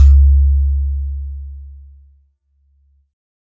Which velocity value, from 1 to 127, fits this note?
25